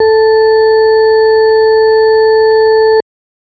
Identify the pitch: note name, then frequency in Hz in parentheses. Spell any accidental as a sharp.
A4 (440 Hz)